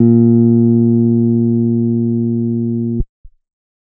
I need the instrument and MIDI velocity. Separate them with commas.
electronic keyboard, 50